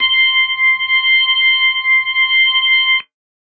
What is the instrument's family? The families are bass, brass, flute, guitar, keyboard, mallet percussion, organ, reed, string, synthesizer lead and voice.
organ